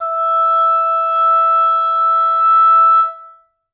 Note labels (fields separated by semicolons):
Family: reed; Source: acoustic; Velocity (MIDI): 100; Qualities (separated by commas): reverb